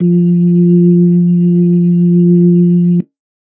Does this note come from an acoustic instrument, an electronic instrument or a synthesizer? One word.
electronic